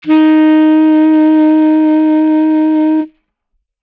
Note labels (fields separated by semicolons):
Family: reed; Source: acoustic; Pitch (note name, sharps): D#4; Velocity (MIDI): 25